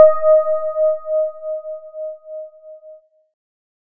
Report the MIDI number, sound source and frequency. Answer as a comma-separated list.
75, electronic, 622.3 Hz